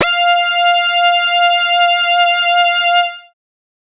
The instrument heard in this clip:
synthesizer bass